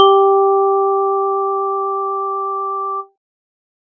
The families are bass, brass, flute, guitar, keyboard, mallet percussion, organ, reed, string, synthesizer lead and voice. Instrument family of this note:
organ